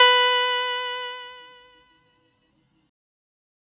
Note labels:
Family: keyboard; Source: synthesizer; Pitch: B4; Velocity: 75; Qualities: bright

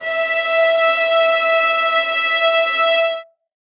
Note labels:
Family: string; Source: acoustic; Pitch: E5; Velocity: 25; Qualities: reverb

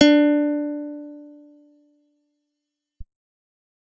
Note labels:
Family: guitar; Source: acoustic; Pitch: D4; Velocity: 127; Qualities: fast decay

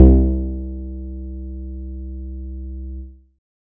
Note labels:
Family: guitar; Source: synthesizer; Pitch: C2; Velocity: 100; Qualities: dark

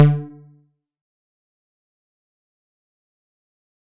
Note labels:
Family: bass; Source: synthesizer; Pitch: D3; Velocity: 127; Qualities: fast decay, percussive

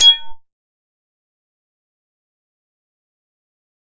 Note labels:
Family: bass; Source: synthesizer; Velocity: 100; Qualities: bright, distorted, fast decay, percussive

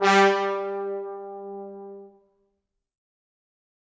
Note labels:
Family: brass; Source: acoustic; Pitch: G3; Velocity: 50; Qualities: bright, fast decay, reverb

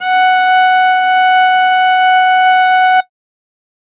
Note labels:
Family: string; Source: acoustic; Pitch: F#5; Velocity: 50; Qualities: bright

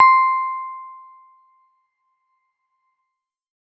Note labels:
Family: keyboard; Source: electronic; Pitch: C6; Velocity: 75

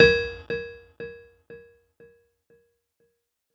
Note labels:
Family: keyboard; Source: electronic; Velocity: 75

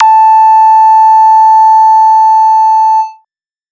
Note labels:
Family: bass; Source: synthesizer; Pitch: A5; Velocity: 75; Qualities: bright, distorted

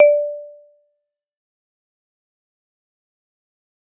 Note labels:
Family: mallet percussion; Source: acoustic; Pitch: D5; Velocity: 75; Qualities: fast decay, percussive

